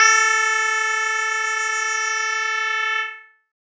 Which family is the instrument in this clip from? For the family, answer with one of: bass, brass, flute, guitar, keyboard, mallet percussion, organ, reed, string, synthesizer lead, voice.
keyboard